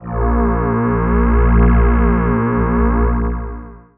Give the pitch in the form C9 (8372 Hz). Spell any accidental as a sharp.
A#1 (58.27 Hz)